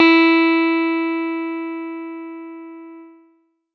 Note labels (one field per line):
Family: keyboard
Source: electronic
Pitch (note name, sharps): E4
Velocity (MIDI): 127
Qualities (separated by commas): distorted